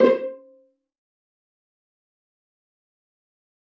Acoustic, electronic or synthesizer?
acoustic